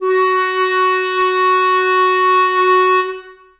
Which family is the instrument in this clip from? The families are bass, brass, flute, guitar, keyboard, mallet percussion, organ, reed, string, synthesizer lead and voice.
reed